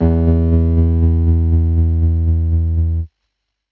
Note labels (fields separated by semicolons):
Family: keyboard; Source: electronic; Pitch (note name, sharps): E2; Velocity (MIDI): 75; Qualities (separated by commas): distorted, tempo-synced